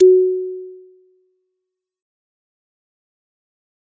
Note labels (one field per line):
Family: mallet percussion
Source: acoustic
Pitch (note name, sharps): F#4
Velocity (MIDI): 127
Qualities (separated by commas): fast decay